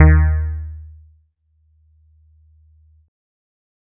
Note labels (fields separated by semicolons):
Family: keyboard; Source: electronic; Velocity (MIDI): 100